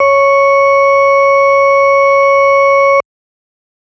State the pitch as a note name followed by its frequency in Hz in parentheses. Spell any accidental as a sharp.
C#5 (554.4 Hz)